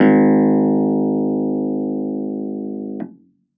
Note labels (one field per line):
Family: keyboard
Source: electronic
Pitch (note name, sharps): G#1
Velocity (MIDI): 25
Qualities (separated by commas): distorted